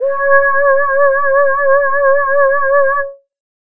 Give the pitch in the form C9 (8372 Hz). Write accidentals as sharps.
C#5 (554.4 Hz)